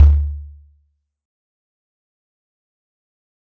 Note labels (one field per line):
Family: mallet percussion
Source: acoustic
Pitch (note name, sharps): D2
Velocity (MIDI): 75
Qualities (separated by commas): fast decay, percussive